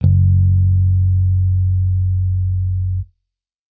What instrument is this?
electronic bass